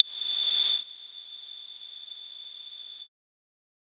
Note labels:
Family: mallet percussion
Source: electronic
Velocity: 127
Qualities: bright, non-linear envelope

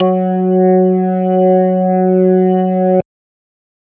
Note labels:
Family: organ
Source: electronic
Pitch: F#3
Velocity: 127

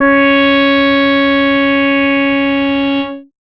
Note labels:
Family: bass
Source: synthesizer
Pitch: C#4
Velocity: 25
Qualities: bright, distorted

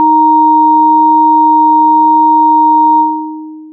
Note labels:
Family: synthesizer lead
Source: synthesizer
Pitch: D#4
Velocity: 50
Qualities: long release

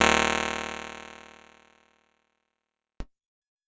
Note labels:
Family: keyboard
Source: electronic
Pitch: D#1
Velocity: 75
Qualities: bright, fast decay

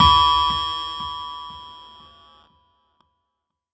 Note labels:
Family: keyboard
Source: electronic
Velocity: 75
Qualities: bright, distorted

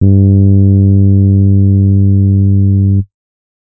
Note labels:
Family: keyboard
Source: electronic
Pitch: G2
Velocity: 50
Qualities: dark

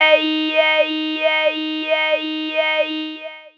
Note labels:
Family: voice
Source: synthesizer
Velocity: 100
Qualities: long release, non-linear envelope, tempo-synced

